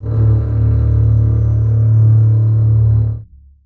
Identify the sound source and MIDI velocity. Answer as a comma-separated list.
acoustic, 25